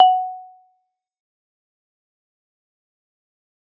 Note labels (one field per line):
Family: mallet percussion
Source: acoustic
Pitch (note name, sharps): F#5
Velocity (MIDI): 100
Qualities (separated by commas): fast decay, percussive